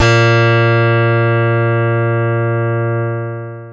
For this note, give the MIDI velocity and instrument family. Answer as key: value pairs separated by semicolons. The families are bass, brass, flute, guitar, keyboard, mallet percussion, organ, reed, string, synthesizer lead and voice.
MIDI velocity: 75; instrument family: keyboard